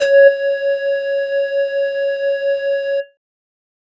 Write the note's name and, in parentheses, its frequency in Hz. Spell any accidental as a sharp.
C#5 (554.4 Hz)